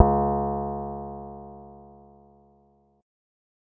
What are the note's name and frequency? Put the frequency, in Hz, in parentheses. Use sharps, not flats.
C#2 (69.3 Hz)